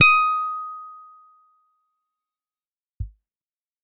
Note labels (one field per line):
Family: guitar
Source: electronic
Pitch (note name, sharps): D#6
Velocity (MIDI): 25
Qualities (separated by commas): bright, distorted, fast decay